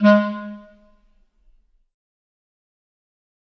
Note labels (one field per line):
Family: reed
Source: acoustic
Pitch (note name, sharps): G#3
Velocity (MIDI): 100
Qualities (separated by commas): fast decay, percussive, reverb